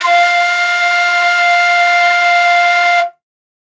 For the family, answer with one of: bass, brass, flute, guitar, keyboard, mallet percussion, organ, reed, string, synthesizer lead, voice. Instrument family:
flute